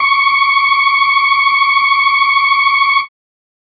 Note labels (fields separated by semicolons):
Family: organ; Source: electronic; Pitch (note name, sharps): C#6; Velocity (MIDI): 75